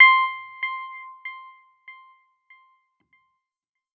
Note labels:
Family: keyboard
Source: electronic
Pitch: C6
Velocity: 127

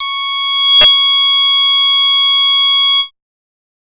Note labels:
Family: bass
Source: synthesizer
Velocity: 25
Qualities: bright, distorted, multiphonic

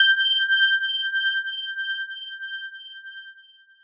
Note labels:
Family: mallet percussion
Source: electronic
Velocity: 127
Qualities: bright

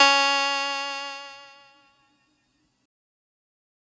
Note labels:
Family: keyboard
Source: synthesizer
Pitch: C#4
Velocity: 25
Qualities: bright

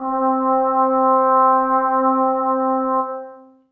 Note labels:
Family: brass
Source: acoustic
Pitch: C4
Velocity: 25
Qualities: long release, reverb

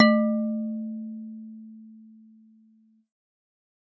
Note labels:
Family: mallet percussion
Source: acoustic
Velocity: 100

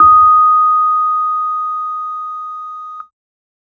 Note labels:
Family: keyboard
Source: electronic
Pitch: D#6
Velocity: 25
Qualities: bright

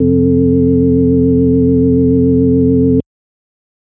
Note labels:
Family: organ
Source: electronic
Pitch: F2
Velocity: 100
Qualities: dark, multiphonic

